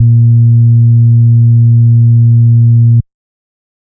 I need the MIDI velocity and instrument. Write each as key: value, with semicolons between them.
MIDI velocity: 127; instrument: electronic organ